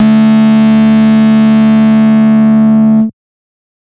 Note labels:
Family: bass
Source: synthesizer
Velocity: 25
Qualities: bright, distorted, multiphonic

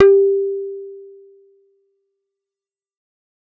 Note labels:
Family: bass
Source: synthesizer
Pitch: G4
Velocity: 50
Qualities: fast decay

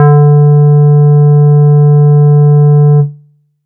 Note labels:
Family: bass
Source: synthesizer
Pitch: D3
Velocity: 75

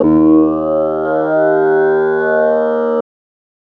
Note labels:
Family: voice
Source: synthesizer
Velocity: 75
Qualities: distorted

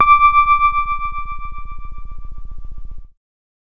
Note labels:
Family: keyboard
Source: electronic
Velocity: 75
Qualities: dark

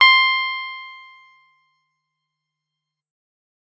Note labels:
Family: guitar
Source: electronic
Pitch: C6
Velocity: 50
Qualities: fast decay

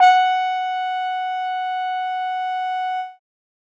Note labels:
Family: brass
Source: acoustic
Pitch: F#5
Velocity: 75

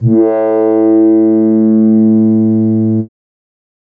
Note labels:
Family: keyboard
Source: synthesizer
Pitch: A2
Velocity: 127

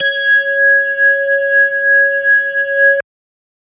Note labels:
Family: organ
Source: electronic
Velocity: 50

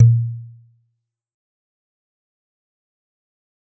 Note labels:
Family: mallet percussion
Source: acoustic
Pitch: A#2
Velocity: 75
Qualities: dark, fast decay, percussive

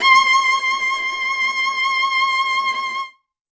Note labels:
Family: string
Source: acoustic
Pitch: C6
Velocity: 127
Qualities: bright, reverb

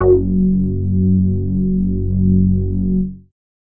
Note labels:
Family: bass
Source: synthesizer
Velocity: 25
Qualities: distorted

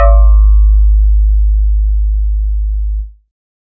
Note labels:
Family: synthesizer lead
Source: synthesizer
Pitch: G#1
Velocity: 100

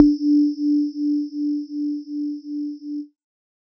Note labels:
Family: synthesizer lead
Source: synthesizer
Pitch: D4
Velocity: 50

